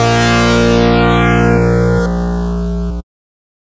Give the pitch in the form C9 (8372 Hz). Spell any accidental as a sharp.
A#1 (58.27 Hz)